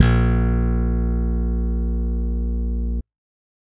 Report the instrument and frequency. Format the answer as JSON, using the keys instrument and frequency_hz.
{"instrument": "electronic bass", "frequency_hz": 58.27}